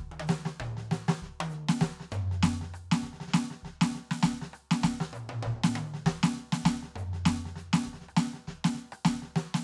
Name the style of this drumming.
New Orleans second line